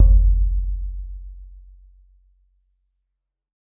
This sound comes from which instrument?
acoustic mallet percussion instrument